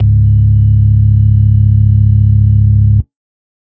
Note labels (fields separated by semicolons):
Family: organ; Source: electronic; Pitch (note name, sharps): C#1; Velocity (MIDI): 100; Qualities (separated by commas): dark